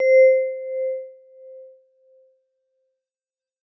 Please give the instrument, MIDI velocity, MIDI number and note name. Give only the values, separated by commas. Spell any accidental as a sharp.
acoustic mallet percussion instrument, 75, 72, C5